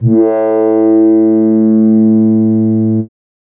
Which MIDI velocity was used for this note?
75